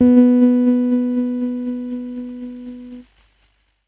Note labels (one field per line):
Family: keyboard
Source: electronic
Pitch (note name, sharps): B3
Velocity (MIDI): 25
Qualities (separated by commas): dark, distorted, tempo-synced